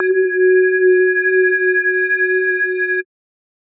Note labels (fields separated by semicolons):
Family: mallet percussion; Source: electronic; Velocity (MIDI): 25; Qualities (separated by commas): multiphonic, non-linear envelope